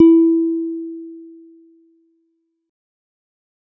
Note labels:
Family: guitar; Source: synthesizer; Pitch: E4; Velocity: 50; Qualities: dark, fast decay

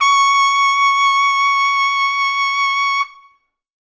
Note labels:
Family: brass; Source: acoustic; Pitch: C#6; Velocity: 100; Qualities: bright

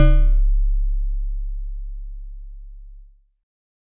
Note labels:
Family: mallet percussion; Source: acoustic; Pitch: C#1; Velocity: 50

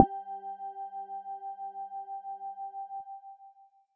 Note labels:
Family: mallet percussion; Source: electronic; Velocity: 50

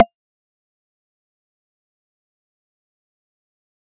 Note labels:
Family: mallet percussion; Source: acoustic; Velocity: 75; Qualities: fast decay, percussive

